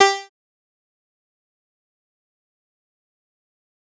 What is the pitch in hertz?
392 Hz